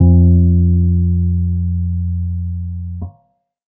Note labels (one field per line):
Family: keyboard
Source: electronic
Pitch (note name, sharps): F2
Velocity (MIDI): 25